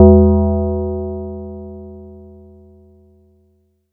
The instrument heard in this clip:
acoustic mallet percussion instrument